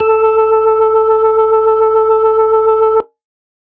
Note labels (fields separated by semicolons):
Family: organ; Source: electronic; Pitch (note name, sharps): A4; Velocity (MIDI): 50